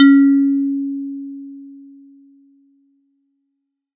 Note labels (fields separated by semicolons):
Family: mallet percussion; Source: acoustic; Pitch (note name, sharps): C#4; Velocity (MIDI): 50